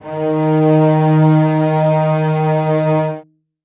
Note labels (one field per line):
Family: string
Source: acoustic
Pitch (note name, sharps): D#3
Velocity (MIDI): 50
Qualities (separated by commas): reverb